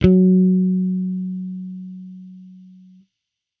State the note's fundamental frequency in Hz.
185 Hz